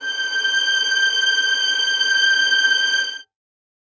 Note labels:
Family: string; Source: acoustic; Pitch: G6; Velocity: 100; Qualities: reverb

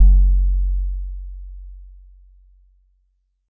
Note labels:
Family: mallet percussion; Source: acoustic; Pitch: F#1; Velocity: 25; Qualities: dark

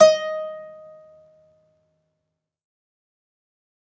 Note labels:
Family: guitar; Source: acoustic; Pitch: D#5; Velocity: 127; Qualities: fast decay, reverb

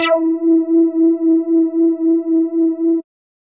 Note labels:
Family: bass; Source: synthesizer; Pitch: E4; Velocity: 127

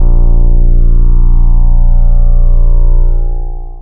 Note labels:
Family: bass; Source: synthesizer; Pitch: A#0; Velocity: 75; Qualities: long release

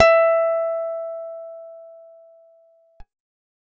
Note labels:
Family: guitar; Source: acoustic; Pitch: E5; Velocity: 75

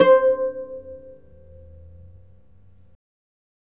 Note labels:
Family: guitar; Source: acoustic; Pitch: C5; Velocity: 50; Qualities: reverb

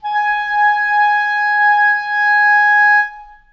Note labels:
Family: reed; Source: acoustic; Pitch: G#5; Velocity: 50; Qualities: reverb

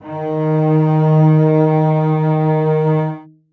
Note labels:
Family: string; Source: acoustic; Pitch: D#3; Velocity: 50; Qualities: reverb

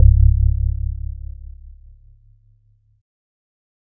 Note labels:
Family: keyboard; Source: electronic; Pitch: C#1; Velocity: 127; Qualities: dark

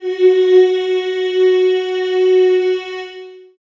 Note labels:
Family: voice; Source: acoustic; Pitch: F#4; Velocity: 100; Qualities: long release, reverb

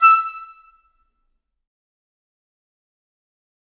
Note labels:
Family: flute; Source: acoustic; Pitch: E6; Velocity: 100; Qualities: fast decay, percussive, reverb

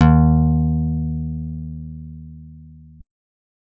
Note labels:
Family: guitar; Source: acoustic; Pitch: D#2; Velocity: 127

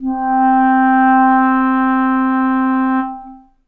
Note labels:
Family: reed; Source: acoustic; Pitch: C4; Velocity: 50; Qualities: dark, reverb

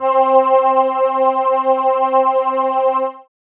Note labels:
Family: keyboard; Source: synthesizer; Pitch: C4; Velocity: 100

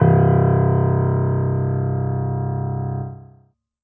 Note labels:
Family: keyboard; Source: acoustic; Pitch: C1; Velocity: 50

